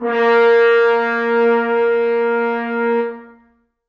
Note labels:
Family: brass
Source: acoustic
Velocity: 75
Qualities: reverb

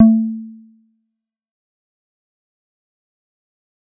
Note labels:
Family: bass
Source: synthesizer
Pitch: A3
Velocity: 50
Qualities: dark, fast decay, percussive

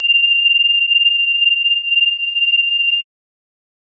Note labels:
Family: mallet percussion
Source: electronic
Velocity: 100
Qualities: multiphonic, non-linear envelope

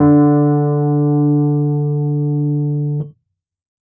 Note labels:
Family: keyboard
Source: electronic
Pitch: D3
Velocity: 75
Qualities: dark

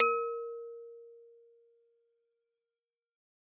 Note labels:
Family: mallet percussion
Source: acoustic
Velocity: 127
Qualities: fast decay

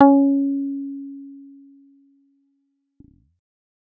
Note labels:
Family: bass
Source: synthesizer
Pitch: C#4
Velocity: 75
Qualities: dark

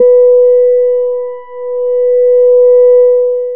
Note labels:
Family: bass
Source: synthesizer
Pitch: B4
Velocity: 50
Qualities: long release

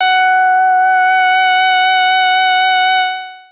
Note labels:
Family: bass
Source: synthesizer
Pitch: F#5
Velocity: 75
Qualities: distorted, long release

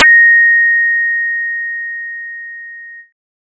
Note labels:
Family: bass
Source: synthesizer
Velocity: 50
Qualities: bright

